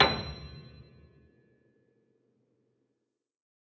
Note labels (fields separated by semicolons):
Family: keyboard; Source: acoustic; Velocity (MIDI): 75; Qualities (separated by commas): percussive, reverb